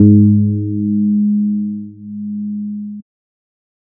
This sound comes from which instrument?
synthesizer bass